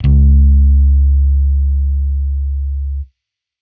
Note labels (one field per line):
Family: bass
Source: electronic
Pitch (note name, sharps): C#2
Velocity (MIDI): 25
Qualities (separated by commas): distorted